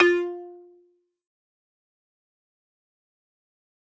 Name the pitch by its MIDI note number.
65